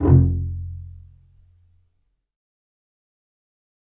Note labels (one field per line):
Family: string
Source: acoustic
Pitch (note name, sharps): F1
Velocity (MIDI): 100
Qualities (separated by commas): fast decay, reverb